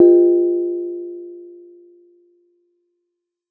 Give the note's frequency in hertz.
349.2 Hz